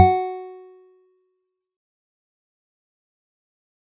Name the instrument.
acoustic mallet percussion instrument